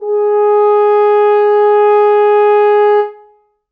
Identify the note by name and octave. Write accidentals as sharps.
G#4